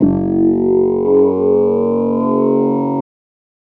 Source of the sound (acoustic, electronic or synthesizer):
synthesizer